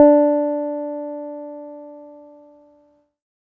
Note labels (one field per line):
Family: keyboard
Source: electronic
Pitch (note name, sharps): D4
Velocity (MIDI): 25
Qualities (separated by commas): dark